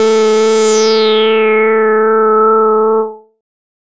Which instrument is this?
synthesizer bass